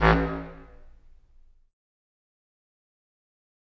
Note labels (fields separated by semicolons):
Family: reed; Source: acoustic; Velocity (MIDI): 75; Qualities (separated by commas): fast decay, percussive, reverb